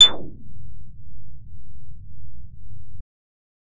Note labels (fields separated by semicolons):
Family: bass; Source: synthesizer; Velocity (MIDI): 100; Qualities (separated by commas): bright, distorted